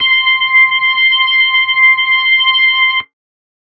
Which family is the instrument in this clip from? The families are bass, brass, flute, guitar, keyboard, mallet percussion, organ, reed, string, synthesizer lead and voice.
organ